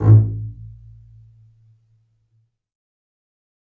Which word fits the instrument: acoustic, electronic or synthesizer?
acoustic